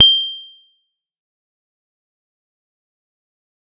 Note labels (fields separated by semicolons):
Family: guitar; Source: electronic; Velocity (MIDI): 127; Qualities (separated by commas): fast decay, percussive